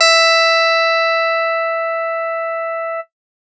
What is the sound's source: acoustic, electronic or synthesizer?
electronic